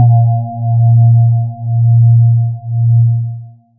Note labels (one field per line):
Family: voice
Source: synthesizer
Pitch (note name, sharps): A#2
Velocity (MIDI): 25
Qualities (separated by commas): dark, long release